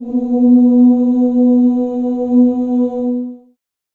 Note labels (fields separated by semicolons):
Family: voice; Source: acoustic; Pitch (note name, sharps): B3; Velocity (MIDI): 100; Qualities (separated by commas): dark, reverb